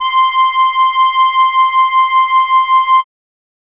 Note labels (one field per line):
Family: keyboard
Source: acoustic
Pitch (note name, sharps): C6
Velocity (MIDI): 127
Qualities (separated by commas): bright